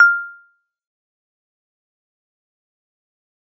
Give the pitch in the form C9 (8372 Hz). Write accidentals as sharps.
F6 (1397 Hz)